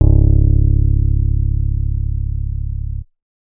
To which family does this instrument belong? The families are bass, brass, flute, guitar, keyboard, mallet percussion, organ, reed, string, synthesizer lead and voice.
bass